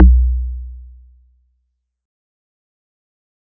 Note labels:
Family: mallet percussion; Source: acoustic; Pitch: B1; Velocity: 50; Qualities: dark, fast decay

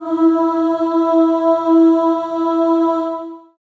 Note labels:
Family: voice; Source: acoustic; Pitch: E4; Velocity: 50; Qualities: reverb

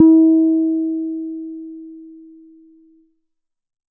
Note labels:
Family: bass; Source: synthesizer; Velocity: 50

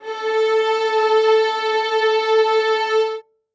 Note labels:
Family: string; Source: acoustic; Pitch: A4; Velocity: 100; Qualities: reverb

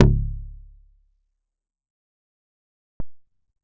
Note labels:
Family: bass; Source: synthesizer; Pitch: C#1; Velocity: 127; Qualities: fast decay, percussive

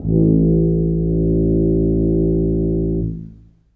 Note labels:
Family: brass; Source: acoustic; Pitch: A1; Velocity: 50; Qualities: dark, long release, reverb

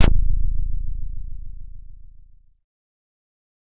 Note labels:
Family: bass; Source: synthesizer; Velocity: 50; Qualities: distorted

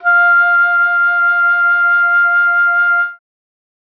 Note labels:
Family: reed; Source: acoustic; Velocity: 25; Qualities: bright

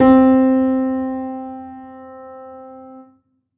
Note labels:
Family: keyboard; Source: acoustic; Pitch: C4; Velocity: 75; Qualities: reverb

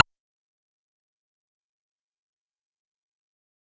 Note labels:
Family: bass; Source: synthesizer; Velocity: 127; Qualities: distorted, fast decay, percussive

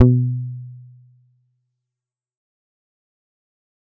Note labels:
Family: bass; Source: synthesizer; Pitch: B2; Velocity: 75; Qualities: dark, distorted, fast decay

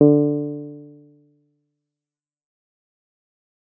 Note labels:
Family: bass; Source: synthesizer; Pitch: D3; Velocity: 100; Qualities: dark, fast decay

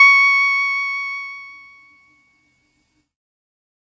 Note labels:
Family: keyboard; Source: electronic; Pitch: C#6; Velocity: 100; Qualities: distorted

